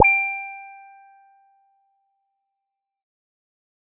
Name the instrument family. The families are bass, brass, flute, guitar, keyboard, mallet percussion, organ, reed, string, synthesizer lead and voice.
bass